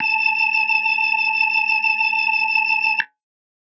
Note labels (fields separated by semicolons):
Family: organ; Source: electronic; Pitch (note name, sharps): A5; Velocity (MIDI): 50